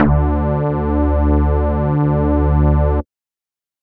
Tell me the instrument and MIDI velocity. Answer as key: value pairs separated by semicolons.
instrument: synthesizer bass; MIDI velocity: 100